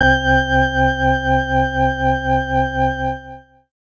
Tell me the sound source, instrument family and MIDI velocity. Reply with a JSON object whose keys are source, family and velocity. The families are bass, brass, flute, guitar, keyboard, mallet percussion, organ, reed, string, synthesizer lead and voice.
{"source": "electronic", "family": "organ", "velocity": 50}